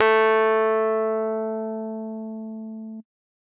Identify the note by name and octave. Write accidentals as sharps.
A3